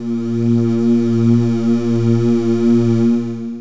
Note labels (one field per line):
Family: voice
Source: synthesizer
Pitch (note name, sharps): A#2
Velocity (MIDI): 50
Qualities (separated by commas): distorted, long release